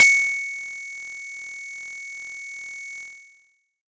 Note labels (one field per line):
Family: mallet percussion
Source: acoustic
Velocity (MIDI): 100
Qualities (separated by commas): bright, distorted